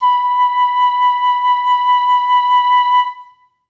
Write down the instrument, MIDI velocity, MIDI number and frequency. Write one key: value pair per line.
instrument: acoustic flute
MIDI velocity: 50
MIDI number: 83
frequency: 987.8 Hz